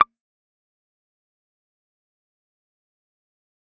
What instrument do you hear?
electronic guitar